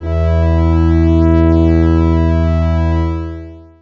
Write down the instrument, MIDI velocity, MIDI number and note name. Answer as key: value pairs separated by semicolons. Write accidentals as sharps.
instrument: electronic organ; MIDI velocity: 75; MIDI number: 40; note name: E2